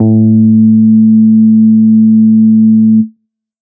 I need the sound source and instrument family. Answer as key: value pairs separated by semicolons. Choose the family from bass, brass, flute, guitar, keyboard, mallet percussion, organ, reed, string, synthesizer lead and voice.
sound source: synthesizer; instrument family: bass